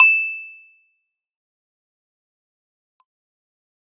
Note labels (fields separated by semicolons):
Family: keyboard; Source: electronic; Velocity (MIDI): 100; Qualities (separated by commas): bright, fast decay, percussive